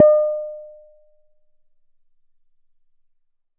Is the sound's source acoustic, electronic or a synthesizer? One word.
synthesizer